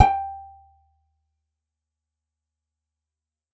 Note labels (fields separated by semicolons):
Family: guitar; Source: acoustic; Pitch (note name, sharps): G5; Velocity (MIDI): 75; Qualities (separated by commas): fast decay, percussive